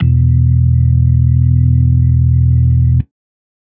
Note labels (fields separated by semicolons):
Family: organ; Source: electronic; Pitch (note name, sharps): E1; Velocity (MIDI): 25; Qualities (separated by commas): dark